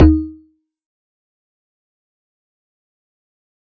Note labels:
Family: mallet percussion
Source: acoustic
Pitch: D#2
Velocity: 75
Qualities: fast decay, percussive

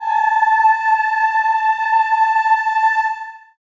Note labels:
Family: voice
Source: acoustic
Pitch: A5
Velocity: 100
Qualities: reverb

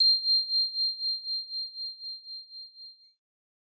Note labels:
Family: keyboard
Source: electronic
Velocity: 100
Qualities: bright

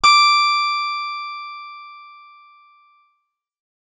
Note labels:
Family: guitar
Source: acoustic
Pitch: D6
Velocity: 75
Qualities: bright, distorted

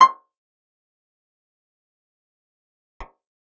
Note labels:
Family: guitar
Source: acoustic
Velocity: 50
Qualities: fast decay, percussive, reverb

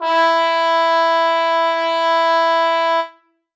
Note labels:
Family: brass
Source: acoustic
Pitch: E4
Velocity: 127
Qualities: reverb

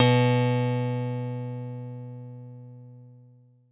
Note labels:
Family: guitar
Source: synthesizer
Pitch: B2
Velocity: 127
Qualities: dark

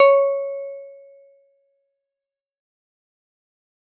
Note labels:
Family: keyboard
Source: electronic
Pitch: C#5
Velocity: 75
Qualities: fast decay

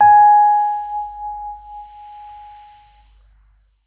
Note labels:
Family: keyboard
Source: electronic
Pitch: G#5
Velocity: 25

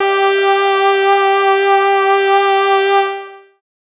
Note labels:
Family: voice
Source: synthesizer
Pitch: G4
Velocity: 75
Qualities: long release

